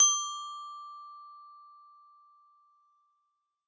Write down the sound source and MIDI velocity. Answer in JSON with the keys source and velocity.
{"source": "acoustic", "velocity": 50}